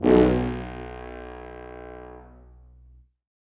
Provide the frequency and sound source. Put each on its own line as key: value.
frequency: 61.74 Hz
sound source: acoustic